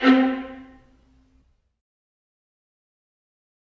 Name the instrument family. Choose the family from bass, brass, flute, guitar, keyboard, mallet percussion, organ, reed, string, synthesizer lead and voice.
string